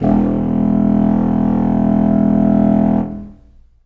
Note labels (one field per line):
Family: reed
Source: acoustic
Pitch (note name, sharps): E1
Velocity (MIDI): 50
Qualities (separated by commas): long release, reverb